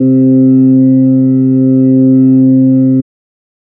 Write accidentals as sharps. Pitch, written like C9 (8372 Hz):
C3 (130.8 Hz)